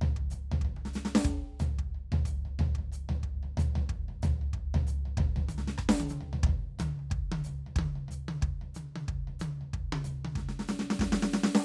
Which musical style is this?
swing